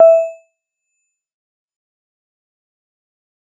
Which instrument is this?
electronic mallet percussion instrument